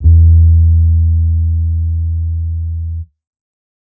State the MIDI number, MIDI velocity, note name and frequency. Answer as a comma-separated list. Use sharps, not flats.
40, 25, E2, 82.41 Hz